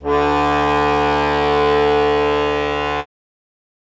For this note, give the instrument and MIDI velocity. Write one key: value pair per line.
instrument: acoustic reed instrument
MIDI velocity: 75